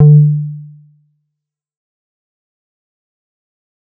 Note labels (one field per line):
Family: bass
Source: synthesizer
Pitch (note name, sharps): D3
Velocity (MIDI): 100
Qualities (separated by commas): dark, fast decay